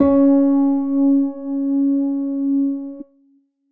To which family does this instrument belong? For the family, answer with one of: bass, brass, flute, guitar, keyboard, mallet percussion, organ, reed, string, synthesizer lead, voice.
keyboard